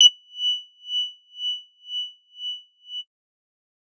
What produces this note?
synthesizer bass